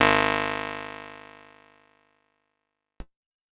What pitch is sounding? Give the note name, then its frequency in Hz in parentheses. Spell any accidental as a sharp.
G#1 (51.91 Hz)